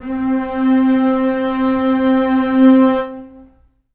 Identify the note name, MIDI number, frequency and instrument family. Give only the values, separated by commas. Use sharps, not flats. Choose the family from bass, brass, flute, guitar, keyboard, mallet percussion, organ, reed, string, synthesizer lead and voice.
C4, 60, 261.6 Hz, string